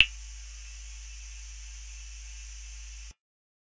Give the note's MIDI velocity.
100